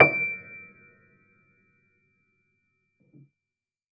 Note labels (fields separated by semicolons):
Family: keyboard; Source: acoustic; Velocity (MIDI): 75; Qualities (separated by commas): percussive, reverb